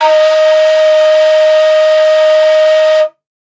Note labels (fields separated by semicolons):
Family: flute; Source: acoustic; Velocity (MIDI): 100